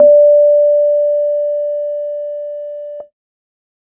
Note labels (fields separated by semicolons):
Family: keyboard; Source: electronic; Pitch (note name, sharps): D5; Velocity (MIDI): 25